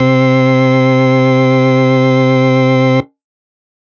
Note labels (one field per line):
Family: organ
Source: electronic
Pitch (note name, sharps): C3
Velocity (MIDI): 127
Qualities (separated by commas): distorted